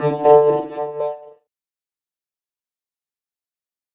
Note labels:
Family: keyboard; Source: electronic; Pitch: D3; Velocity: 75; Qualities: distorted, fast decay, non-linear envelope

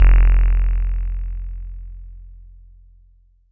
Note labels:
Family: bass; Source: synthesizer; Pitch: F1; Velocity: 25; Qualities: bright, distorted

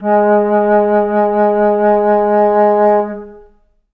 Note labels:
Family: flute; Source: acoustic; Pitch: G#3; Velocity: 100; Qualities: long release, reverb

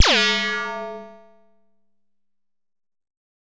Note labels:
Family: bass; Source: synthesizer; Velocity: 127; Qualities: bright, distorted

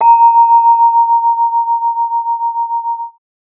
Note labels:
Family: mallet percussion; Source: acoustic; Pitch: A#5; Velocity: 25; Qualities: multiphonic

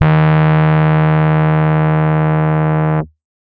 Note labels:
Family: keyboard; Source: electronic; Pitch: D#2; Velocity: 127

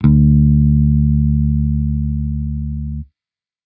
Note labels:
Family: bass; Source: electronic; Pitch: D2; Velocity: 25

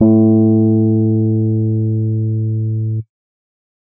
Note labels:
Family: keyboard; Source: electronic; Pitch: A2; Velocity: 100; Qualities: dark

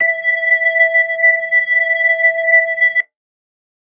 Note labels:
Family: organ; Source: electronic; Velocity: 75; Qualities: distorted

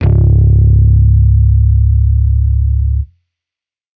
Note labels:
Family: bass; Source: electronic; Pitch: C#1; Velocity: 100; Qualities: distorted

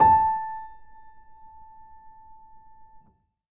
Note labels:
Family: keyboard; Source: acoustic; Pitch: A5; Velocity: 50; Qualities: reverb

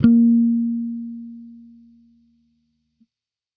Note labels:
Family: bass; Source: electronic; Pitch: A#3; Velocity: 50

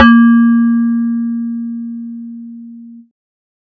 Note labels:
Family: bass; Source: synthesizer; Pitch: A#3; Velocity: 50

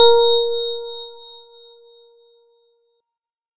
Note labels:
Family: organ; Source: electronic; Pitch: A#4; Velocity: 50

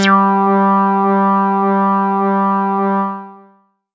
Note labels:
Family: bass; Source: synthesizer; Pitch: G3; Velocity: 127; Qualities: distorted, long release

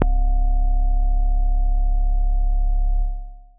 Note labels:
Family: keyboard; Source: acoustic; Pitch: C#1; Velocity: 50; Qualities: long release

